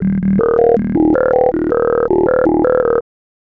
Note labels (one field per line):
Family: bass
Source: synthesizer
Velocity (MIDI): 50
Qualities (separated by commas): tempo-synced